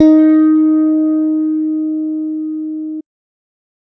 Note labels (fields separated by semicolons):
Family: bass; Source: electronic; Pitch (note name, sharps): D#4; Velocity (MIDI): 50